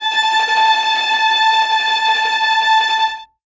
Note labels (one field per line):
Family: string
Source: acoustic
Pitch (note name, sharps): A5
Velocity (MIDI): 127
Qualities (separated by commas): bright, non-linear envelope, reverb